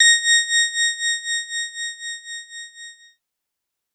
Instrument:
electronic keyboard